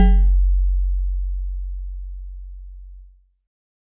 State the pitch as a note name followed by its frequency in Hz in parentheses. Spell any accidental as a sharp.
F#1 (46.25 Hz)